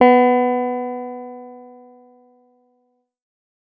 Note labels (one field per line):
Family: guitar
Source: electronic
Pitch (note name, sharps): B3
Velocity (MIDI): 25